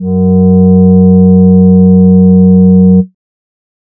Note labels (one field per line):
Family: voice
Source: synthesizer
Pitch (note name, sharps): F#2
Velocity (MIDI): 127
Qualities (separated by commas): dark